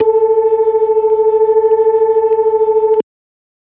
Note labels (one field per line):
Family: organ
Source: electronic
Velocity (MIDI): 100